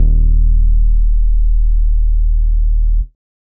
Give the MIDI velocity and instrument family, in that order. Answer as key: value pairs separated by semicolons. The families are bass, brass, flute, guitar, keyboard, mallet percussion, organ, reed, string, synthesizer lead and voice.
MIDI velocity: 50; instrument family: bass